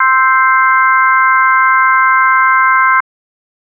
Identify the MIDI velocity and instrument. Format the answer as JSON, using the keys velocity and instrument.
{"velocity": 75, "instrument": "electronic organ"}